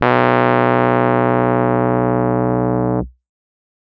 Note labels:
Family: keyboard; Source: electronic; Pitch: B1; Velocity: 100; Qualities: distorted

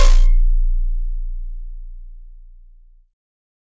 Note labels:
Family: keyboard; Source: synthesizer; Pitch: A#0; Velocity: 100

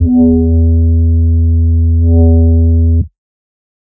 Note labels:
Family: bass; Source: synthesizer; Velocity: 127; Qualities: dark

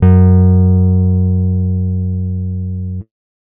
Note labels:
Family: guitar; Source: acoustic; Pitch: F#2; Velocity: 75; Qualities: dark

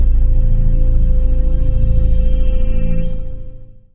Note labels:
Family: synthesizer lead; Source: synthesizer; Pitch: A-1; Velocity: 25; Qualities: long release

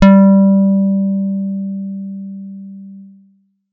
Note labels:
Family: guitar; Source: electronic; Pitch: G3; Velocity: 25

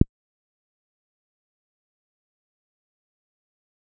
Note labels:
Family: guitar; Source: electronic; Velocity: 50; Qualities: fast decay, percussive

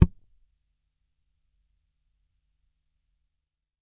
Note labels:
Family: bass; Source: electronic; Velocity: 25; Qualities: percussive

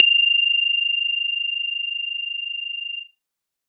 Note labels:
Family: synthesizer lead; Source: synthesizer; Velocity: 50

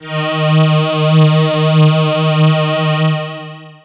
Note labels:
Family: voice; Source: synthesizer; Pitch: D#3; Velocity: 25; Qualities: distorted, long release

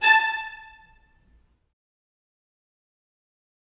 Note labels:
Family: string; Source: acoustic; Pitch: A5; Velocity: 127; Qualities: fast decay, percussive, reverb

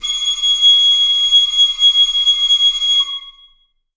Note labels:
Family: flute; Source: acoustic; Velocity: 25; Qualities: bright, long release, reverb

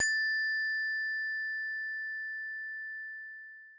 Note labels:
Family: mallet percussion; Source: acoustic; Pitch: A6; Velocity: 75; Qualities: bright

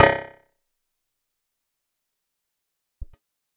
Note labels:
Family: guitar; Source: acoustic; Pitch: C1; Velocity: 25; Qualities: fast decay, percussive

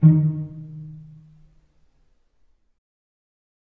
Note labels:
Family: string; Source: acoustic; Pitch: D#3; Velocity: 50; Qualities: dark, reverb

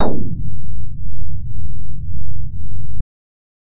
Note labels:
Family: bass; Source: synthesizer; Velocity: 50

